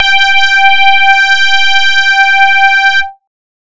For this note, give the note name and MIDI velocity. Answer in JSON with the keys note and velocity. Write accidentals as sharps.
{"note": "G5", "velocity": 127}